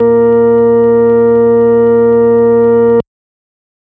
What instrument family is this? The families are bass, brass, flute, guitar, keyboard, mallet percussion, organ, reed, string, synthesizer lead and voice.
organ